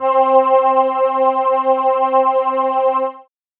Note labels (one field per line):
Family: keyboard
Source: synthesizer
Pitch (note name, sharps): C4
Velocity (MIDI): 25